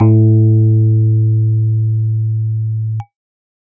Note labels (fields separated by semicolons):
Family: keyboard; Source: electronic; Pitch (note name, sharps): A2; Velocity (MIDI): 25; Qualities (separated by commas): distorted